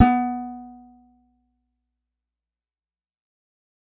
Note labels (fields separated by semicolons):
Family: guitar; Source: acoustic; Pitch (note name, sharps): B3; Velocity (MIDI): 75; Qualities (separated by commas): fast decay